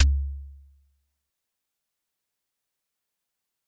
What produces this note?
acoustic mallet percussion instrument